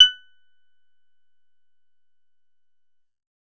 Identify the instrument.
synthesizer bass